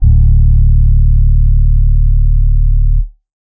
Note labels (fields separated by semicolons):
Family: keyboard; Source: electronic; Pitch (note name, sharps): D1; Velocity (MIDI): 50; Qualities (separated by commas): dark